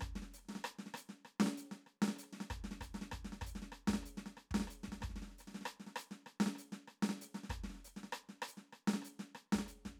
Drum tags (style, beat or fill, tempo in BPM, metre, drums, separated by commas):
maracatu, beat, 96 BPM, 4/4, hi-hat pedal, snare, cross-stick, kick